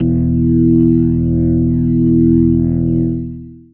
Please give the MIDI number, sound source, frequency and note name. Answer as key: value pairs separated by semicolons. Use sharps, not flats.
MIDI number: 28; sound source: electronic; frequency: 41.2 Hz; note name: E1